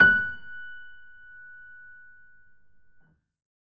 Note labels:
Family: keyboard; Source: acoustic; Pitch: F#6; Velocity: 75; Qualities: reverb

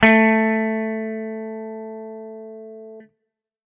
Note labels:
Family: guitar; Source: electronic; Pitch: A3; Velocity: 100; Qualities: distorted

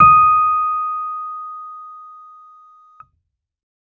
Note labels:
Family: keyboard; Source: electronic; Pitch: D#6; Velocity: 50

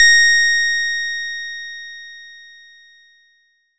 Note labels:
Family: bass; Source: synthesizer; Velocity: 100; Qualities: bright, distorted

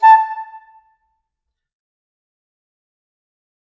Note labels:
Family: flute; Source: acoustic; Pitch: A5; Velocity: 127; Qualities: fast decay, percussive, reverb

